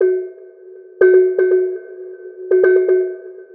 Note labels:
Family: mallet percussion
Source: synthesizer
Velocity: 50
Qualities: long release, multiphonic, percussive, tempo-synced

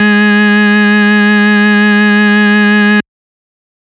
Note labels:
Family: organ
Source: electronic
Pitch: G#3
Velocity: 50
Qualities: bright, distorted

